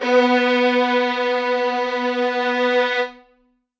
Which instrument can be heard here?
acoustic string instrument